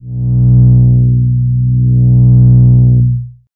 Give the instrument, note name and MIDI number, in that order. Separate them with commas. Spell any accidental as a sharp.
synthesizer bass, B1, 35